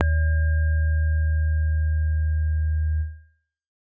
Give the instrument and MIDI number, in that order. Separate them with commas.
acoustic keyboard, 39